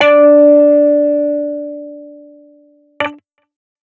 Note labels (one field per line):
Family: guitar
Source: electronic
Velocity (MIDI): 100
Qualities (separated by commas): distorted